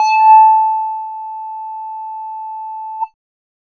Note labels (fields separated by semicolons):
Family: bass; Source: synthesizer; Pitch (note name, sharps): A5; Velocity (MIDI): 75; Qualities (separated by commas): distorted